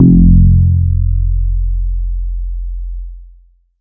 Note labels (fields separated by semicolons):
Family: bass; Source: synthesizer; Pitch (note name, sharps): F1; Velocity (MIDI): 50; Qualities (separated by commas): distorted, long release